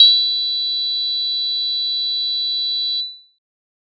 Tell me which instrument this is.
electronic keyboard